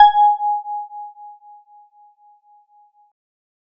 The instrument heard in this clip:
electronic keyboard